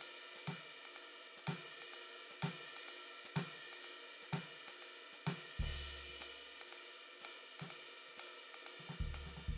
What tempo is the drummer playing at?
125 BPM